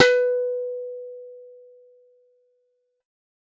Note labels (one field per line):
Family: guitar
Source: synthesizer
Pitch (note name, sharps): B4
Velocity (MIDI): 50